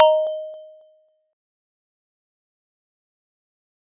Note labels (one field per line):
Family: mallet percussion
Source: acoustic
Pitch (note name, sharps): D#5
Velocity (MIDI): 50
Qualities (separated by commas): fast decay, percussive